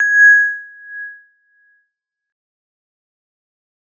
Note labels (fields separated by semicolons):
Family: mallet percussion; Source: acoustic; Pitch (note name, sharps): G#6; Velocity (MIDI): 75; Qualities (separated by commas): fast decay, non-linear envelope